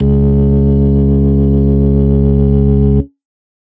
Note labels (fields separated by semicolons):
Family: organ; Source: electronic; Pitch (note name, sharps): C#2; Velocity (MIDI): 100; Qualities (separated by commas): distorted